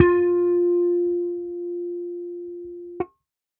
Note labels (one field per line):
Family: bass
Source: electronic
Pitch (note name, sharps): F4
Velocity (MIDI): 127